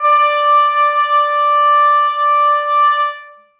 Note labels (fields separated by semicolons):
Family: brass; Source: acoustic; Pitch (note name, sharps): D5; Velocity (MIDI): 75; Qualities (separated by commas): bright, reverb